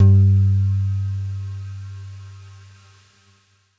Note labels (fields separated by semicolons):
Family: guitar; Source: electronic; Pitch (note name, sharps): G2; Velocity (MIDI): 100; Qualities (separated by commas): dark